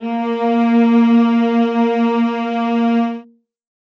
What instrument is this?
acoustic string instrument